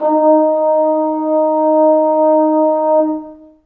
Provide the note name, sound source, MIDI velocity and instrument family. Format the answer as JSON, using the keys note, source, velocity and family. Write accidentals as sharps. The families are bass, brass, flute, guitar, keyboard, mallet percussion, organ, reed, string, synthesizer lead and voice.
{"note": "D#4", "source": "acoustic", "velocity": 25, "family": "brass"}